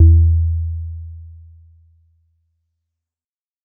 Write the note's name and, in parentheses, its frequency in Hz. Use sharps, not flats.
E2 (82.41 Hz)